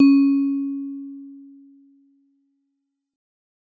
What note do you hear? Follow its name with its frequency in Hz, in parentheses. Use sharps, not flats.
C#4 (277.2 Hz)